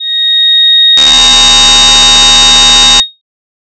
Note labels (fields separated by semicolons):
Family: voice; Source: synthesizer; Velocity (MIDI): 25; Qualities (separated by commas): bright